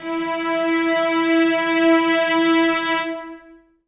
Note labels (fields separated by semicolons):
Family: string; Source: acoustic; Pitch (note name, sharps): E4; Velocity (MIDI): 75; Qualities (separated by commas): long release, reverb